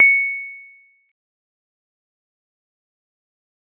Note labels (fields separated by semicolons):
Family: guitar; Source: synthesizer; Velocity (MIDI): 75; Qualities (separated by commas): dark, fast decay, percussive